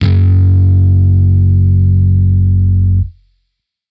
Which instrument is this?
electronic bass